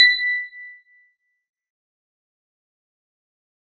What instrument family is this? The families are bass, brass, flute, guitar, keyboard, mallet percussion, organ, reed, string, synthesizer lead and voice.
guitar